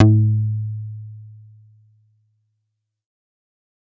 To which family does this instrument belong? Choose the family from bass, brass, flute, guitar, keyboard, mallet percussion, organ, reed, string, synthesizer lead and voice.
bass